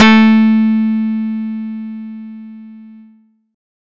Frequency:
220 Hz